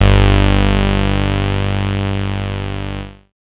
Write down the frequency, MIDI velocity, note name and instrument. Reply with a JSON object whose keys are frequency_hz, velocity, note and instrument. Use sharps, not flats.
{"frequency_hz": 49, "velocity": 25, "note": "G1", "instrument": "synthesizer bass"}